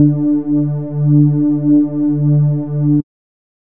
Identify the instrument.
synthesizer bass